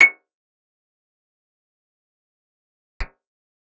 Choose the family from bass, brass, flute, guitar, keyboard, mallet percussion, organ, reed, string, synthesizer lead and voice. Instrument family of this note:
guitar